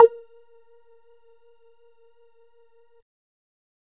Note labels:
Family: bass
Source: synthesizer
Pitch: A#4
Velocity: 25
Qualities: percussive

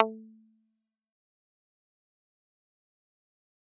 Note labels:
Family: guitar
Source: electronic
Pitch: A3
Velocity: 127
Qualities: fast decay, percussive

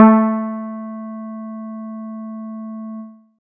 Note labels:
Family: guitar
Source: synthesizer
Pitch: A3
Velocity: 100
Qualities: dark

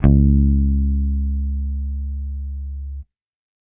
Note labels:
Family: bass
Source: electronic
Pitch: C#2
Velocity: 100

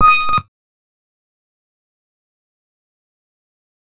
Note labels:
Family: bass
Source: synthesizer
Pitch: D#6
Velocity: 25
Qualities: fast decay, percussive

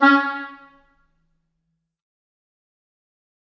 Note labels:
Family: reed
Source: acoustic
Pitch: C#4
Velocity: 100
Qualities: fast decay, percussive, reverb

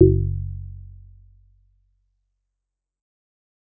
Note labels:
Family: bass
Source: synthesizer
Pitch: F#1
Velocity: 75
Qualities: dark, fast decay

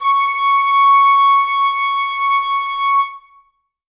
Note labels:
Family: reed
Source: acoustic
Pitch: C#6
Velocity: 100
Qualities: reverb

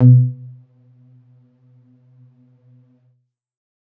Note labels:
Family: keyboard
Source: electronic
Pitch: B2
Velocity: 127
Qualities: dark, percussive, reverb

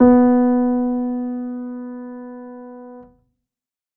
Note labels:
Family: keyboard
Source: acoustic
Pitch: B3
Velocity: 25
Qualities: reverb

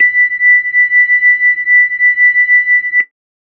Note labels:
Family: keyboard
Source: electronic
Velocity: 100

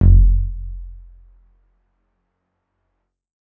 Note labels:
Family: keyboard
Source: electronic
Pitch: F1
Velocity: 50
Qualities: dark

